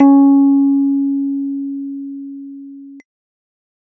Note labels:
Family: keyboard; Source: electronic; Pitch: C#4; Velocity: 50

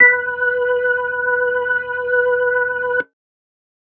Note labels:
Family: organ; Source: electronic; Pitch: B4; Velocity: 100

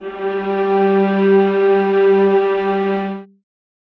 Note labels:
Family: string; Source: acoustic; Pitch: G3; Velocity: 25; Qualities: reverb

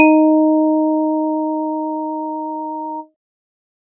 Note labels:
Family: organ; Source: electronic; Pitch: D#4; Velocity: 100

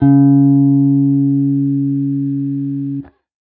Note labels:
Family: guitar; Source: electronic; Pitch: C#3; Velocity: 50

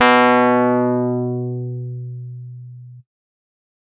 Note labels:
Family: keyboard; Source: electronic; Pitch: B2; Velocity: 127; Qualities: distorted

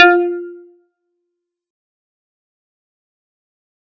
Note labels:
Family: guitar; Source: synthesizer; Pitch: F4; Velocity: 127; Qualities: fast decay, percussive

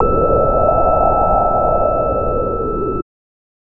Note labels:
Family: bass; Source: synthesizer; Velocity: 75

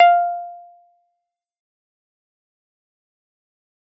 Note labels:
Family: keyboard; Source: electronic; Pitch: F5; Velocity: 75; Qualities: fast decay, percussive

